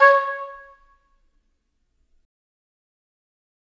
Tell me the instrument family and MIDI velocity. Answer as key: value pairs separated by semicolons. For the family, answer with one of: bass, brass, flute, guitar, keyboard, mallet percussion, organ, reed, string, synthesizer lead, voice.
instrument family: reed; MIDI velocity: 25